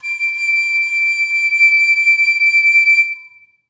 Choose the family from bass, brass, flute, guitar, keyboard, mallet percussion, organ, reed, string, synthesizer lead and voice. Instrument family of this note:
flute